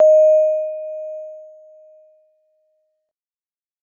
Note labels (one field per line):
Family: keyboard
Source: electronic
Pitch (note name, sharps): D#5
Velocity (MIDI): 25